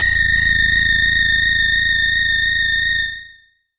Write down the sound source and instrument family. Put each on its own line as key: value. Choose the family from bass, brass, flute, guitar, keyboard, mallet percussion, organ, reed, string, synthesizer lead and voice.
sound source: synthesizer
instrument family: bass